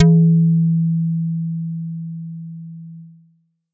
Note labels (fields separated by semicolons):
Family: bass; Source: synthesizer; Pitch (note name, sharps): E3; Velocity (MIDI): 100; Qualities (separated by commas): distorted